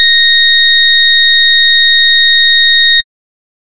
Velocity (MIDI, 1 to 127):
75